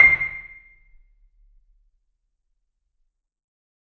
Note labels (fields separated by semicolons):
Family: mallet percussion; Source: acoustic; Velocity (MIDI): 100; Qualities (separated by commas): percussive, reverb